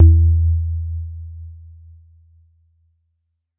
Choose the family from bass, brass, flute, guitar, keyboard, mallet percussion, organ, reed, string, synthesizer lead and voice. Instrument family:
mallet percussion